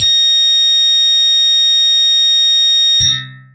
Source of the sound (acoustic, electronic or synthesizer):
electronic